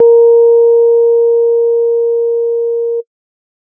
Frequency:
466.2 Hz